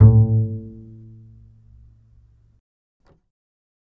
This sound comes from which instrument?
electronic bass